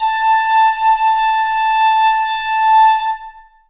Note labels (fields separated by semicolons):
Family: flute; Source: acoustic; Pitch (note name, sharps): A5; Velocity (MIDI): 25; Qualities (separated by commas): long release, reverb